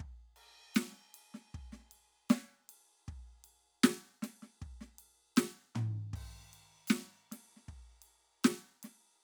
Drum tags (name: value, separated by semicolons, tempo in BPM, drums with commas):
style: country; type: beat; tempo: 78 BPM; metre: 4/4; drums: crash, ride, percussion, snare, floor tom, kick